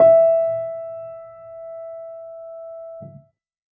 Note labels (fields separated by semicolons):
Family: keyboard; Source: acoustic; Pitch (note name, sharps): E5; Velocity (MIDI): 25